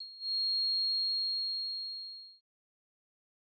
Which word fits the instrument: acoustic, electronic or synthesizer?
synthesizer